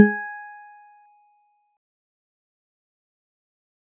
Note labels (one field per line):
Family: mallet percussion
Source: acoustic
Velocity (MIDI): 25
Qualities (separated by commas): fast decay, percussive